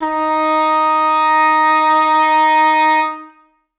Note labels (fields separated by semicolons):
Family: reed; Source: acoustic; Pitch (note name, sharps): D#4; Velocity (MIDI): 127; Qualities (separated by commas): reverb